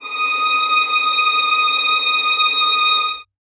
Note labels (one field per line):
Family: string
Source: acoustic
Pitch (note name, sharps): D#6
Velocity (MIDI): 25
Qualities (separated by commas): reverb